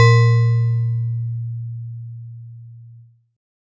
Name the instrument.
acoustic mallet percussion instrument